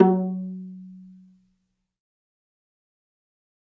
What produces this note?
acoustic string instrument